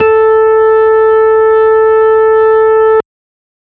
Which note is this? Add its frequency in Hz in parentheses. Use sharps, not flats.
A4 (440 Hz)